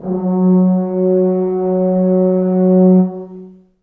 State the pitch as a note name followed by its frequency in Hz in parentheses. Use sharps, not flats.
F#3 (185 Hz)